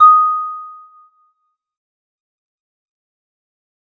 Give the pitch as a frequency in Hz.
1245 Hz